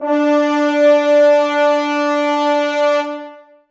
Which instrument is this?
acoustic brass instrument